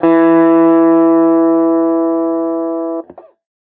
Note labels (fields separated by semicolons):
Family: guitar; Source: electronic; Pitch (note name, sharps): E3; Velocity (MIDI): 75; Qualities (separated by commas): distorted